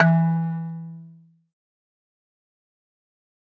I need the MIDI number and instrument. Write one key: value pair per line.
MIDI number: 52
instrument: acoustic mallet percussion instrument